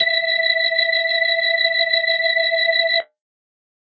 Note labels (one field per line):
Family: organ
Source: electronic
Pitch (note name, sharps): E5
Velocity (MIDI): 50